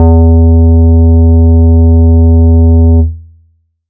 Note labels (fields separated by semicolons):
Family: bass; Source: synthesizer; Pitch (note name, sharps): E2; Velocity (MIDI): 127; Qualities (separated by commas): long release